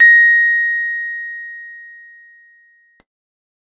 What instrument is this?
electronic keyboard